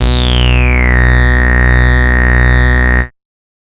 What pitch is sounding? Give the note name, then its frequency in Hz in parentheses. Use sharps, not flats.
B1 (61.74 Hz)